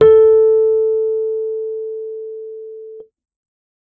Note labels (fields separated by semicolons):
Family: keyboard; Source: electronic; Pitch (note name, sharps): A4; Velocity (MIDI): 100